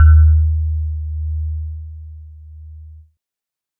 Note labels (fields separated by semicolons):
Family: keyboard; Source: electronic; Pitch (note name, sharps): D#2; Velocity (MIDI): 75; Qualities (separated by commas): multiphonic